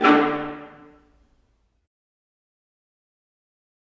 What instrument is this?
acoustic string instrument